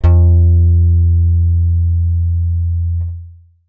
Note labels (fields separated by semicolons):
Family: bass; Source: synthesizer; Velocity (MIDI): 100; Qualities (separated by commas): dark, long release